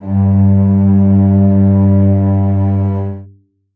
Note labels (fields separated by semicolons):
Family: string; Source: acoustic; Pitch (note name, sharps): G2; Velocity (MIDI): 25; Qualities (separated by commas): reverb